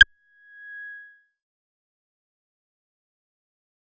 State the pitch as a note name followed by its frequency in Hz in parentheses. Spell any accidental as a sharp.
G#6 (1661 Hz)